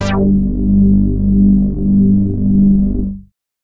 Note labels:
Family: bass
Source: synthesizer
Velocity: 100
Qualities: distorted

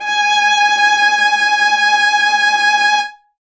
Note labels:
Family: string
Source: acoustic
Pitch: G#5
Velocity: 100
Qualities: bright, reverb

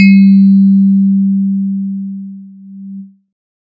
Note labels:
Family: synthesizer lead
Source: synthesizer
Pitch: G3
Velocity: 75

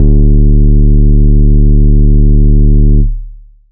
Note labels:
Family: bass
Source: synthesizer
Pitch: D1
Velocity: 75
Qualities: long release

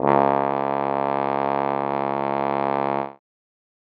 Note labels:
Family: brass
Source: acoustic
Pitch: C#2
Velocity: 75

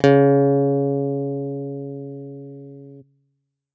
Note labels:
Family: guitar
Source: electronic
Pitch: C#3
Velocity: 100

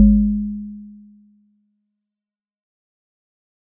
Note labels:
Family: mallet percussion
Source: acoustic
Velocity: 127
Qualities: fast decay

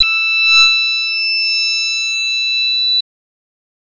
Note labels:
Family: voice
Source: synthesizer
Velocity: 75

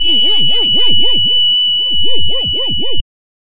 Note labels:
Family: reed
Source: synthesizer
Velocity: 50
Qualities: bright, distorted, non-linear envelope

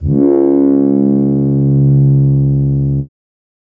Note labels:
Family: keyboard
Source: synthesizer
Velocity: 75

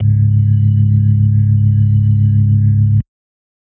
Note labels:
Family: organ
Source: electronic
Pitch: C#1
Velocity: 25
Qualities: dark

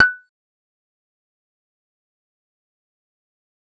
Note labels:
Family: bass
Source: synthesizer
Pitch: F#6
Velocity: 75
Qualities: fast decay, percussive

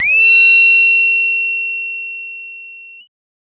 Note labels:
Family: bass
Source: synthesizer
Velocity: 50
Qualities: bright, distorted, multiphonic

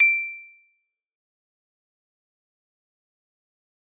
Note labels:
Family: mallet percussion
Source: acoustic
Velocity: 127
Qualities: fast decay, percussive

